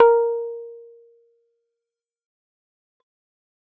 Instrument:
electronic keyboard